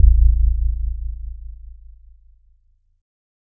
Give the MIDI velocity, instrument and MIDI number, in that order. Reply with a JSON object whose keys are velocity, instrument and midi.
{"velocity": 75, "instrument": "electronic keyboard", "midi": 21}